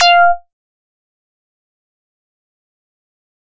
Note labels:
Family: bass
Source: synthesizer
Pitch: F5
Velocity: 100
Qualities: fast decay, percussive

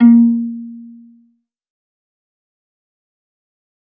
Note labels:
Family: string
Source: acoustic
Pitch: A#3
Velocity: 75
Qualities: dark, fast decay, reverb

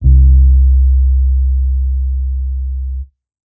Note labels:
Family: bass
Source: electronic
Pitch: C2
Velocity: 50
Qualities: dark

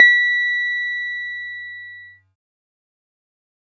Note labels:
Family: keyboard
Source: electronic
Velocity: 100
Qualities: fast decay

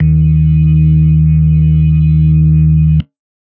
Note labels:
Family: organ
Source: electronic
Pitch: D#2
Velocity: 127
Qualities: dark

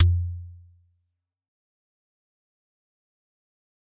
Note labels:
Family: mallet percussion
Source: acoustic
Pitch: F2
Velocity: 75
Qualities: fast decay, percussive

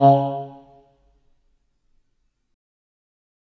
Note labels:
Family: reed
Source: acoustic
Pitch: C#3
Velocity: 25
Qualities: fast decay, percussive, reverb

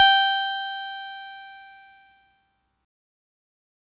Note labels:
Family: keyboard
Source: electronic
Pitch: G5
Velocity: 100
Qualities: bright, distorted

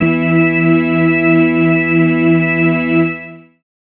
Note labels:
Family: organ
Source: electronic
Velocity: 75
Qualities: long release, reverb

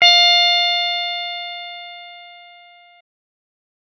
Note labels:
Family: keyboard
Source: electronic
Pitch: F5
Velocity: 50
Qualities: distorted

